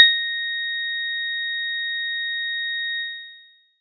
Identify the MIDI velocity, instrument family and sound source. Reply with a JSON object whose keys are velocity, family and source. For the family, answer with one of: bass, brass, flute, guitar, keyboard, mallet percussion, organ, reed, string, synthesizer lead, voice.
{"velocity": 75, "family": "mallet percussion", "source": "acoustic"}